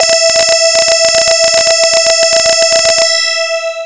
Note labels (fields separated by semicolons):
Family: bass; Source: synthesizer; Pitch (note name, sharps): E5; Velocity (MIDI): 127; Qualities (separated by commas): bright, distorted, long release